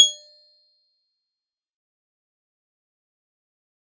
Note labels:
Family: mallet percussion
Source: acoustic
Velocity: 50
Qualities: bright, fast decay, percussive

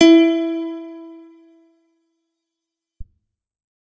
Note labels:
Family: guitar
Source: electronic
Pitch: E4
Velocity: 100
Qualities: bright, reverb

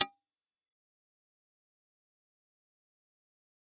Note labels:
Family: guitar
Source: electronic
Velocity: 50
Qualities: bright, fast decay, multiphonic, non-linear envelope, percussive

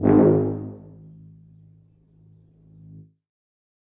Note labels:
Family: brass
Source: acoustic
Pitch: G#1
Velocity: 127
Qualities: bright, reverb

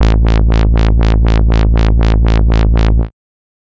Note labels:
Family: bass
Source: synthesizer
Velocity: 127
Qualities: bright, distorted, tempo-synced

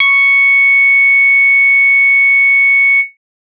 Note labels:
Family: bass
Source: synthesizer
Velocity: 50

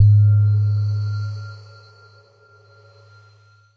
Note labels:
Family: mallet percussion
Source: electronic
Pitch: G#2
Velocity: 127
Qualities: non-linear envelope

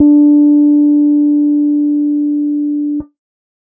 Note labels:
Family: keyboard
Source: electronic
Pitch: D4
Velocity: 50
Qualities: dark

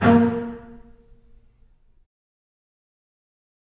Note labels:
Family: string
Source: acoustic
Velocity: 75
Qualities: fast decay, reverb

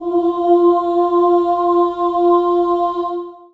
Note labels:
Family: voice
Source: acoustic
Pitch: F4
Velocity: 75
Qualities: long release, reverb

